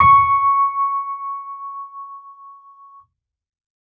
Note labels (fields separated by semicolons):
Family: keyboard; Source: electronic; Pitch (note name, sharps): C#6; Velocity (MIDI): 100